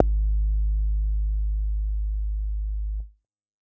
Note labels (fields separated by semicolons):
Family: bass; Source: synthesizer; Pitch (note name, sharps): G#1; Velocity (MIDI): 75; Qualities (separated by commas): distorted